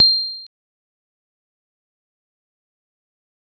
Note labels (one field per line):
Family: mallet percussion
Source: acoustic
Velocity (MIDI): 25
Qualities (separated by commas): bright, fast decay, percussive